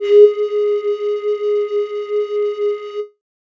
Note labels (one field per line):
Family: flute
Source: synthesizer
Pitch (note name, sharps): G#4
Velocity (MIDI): 25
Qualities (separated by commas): distorted